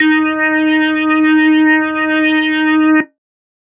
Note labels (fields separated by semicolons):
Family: organ; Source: electronic; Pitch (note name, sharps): D#4; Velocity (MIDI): 100